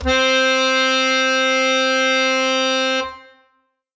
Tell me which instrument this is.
acoustic reed instrument